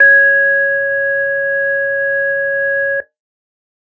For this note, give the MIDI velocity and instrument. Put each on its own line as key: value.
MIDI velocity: 127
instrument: electronic organ